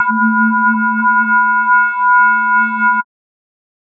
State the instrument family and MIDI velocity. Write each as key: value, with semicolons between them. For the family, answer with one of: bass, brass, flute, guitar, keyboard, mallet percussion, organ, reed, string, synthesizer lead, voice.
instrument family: mallet percussion; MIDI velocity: 50